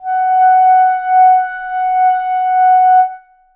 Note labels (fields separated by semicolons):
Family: reed; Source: acoustic; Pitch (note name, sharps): F#5; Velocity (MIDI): 75; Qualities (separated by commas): reverb